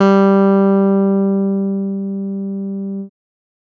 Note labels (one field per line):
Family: bass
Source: synthesizer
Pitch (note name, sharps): G3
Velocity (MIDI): 50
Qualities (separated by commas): distorted